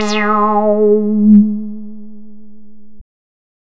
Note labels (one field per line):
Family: bass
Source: synthesizer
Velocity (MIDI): 100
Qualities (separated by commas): distorted